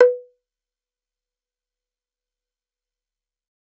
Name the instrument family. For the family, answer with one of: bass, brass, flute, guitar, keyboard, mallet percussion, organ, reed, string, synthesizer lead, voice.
bass